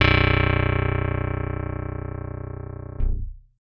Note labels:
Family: guitar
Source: electronic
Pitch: B0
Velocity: 100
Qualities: reverb

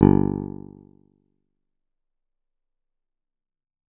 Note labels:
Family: guitar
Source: acoustic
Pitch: G1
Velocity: 75

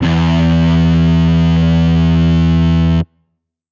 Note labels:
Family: guitar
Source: electronic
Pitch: E2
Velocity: 50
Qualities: bright, distorted

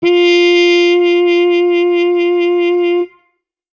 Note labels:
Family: brass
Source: acoustic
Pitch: F4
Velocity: 100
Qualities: bright

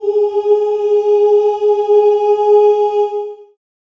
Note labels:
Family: voice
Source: acoustic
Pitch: G#4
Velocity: 50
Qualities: long release, reverb

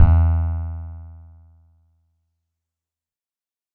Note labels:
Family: guitar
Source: acoustic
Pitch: E2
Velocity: 75

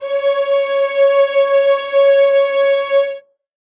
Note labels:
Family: string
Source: acoustic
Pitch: C#5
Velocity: 25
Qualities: reverb

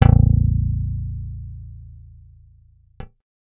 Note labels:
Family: bass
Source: synthesizer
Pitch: A0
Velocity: 127

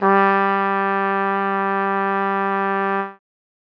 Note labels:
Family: brass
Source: acoustic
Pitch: G3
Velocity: 25

